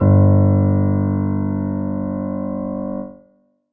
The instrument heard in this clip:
acoustic keyboard